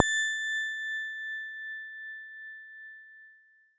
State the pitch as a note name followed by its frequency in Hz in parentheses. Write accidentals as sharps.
A6 (1760 Hz)